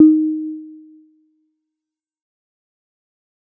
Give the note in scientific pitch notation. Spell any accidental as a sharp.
D#4